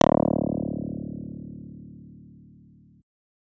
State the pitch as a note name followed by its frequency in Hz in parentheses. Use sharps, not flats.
D1 (36.71 Hz)